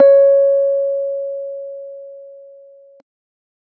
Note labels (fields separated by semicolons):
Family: keyboard; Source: electronic; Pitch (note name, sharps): C#5; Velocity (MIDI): 25